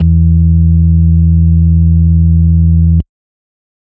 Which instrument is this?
electronic organ